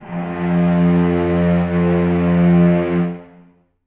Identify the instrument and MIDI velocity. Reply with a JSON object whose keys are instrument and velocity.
{"instrument": "acoustic string instrument", "velocity": 50}